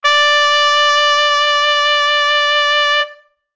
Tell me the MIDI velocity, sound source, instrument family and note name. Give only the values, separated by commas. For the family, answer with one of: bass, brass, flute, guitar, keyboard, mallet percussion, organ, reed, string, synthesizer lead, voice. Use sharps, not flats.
127, acoustic, brass, D5